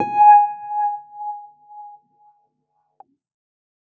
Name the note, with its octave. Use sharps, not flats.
G#5